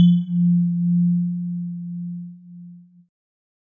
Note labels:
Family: keyboard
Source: electronic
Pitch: F3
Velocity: 50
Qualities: multiphonic

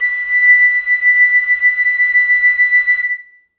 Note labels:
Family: flute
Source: acoustic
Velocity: 127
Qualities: reverb

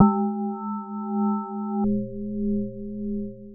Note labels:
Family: mallet percussion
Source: synthesizer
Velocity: 100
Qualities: long release, multiphonic

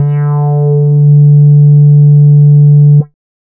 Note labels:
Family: bass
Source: synthesizer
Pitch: D3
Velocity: 75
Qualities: dark, distorted

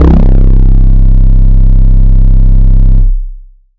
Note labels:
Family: bass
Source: synthesizer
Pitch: C1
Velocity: 127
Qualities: bright, distorted, long release

